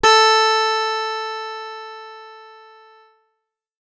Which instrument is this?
acoustic guitar